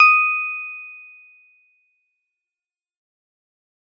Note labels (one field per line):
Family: guitar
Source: synthesizer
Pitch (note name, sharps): D#6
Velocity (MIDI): 100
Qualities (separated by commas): bright, fast decay